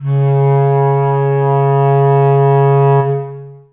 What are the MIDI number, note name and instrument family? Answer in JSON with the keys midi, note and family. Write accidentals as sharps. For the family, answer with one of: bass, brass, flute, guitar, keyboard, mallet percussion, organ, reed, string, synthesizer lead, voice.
{"midi": 49, "note": "C#3", "family": "reed"}